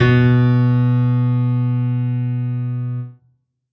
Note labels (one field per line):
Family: keyboard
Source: acoustic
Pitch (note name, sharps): B2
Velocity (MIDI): 100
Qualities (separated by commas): reverb